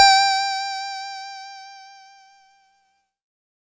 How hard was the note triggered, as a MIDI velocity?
100